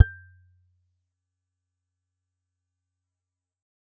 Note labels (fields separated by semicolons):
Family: guitar; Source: acoustic; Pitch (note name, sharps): G6; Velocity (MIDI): 50; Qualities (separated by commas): fast decay, percussive